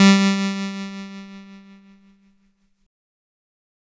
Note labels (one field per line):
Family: keyboard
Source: electronic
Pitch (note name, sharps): G3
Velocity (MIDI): 75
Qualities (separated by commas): bright, distorted